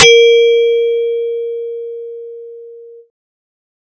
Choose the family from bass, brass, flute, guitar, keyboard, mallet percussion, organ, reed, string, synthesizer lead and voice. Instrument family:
bass